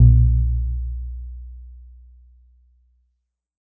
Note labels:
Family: guitar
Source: synthesizer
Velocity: 50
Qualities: dark

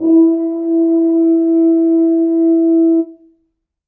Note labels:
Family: brass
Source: acoustic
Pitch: E4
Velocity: 25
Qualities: reverb

